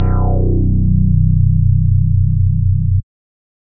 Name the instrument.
synthesizer bass